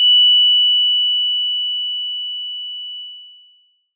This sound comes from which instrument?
electronic mallet percussion instrument